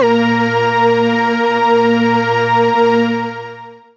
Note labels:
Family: synthesizer lead; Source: synthesizer; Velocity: 25; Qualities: bright, long release

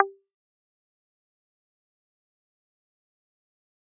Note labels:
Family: guitar; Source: electronic; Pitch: G4; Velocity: 75; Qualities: fast decay, percussive

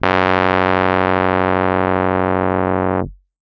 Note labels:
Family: keyboard; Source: electronic; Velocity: 127; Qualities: distorted

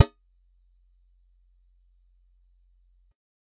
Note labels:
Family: guitar; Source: acoustic; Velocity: 50; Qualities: percussive

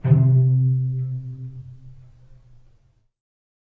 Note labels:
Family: string; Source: acoustic; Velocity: 50; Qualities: dark, reverb

